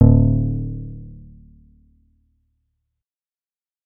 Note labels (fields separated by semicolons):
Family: bass; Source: synthesizer; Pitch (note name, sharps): D1; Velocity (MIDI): 25